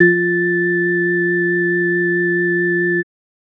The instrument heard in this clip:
electronic organ